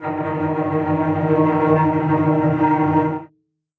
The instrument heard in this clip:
acoustic string instrument